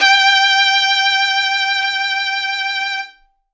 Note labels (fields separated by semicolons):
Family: string; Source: acoustic; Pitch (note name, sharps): G5; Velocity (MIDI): 127; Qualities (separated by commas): bright, reverb